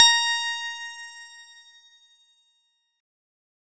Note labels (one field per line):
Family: synthesizer lead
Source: synthesizer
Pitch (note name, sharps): A#5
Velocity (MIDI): 50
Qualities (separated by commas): bright, distorted